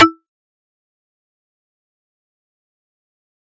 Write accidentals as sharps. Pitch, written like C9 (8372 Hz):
E4 (329.6 Hz)